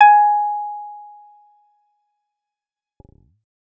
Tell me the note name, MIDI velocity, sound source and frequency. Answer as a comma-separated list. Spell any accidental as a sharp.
G#5, 50, synthesizer, 830.6 Hz